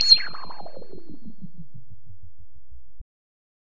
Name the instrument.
synthesizer bass